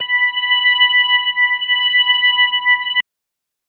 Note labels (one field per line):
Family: organ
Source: electronic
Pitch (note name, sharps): B5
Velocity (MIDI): 50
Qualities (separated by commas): distorted